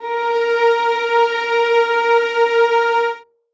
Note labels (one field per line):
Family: string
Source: acoustic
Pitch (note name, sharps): A#4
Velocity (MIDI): 75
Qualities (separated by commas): reverb